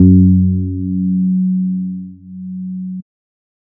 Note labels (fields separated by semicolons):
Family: bass; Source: synthesizer; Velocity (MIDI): 100